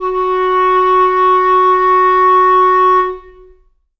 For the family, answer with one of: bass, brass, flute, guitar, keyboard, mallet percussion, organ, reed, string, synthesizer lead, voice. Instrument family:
reed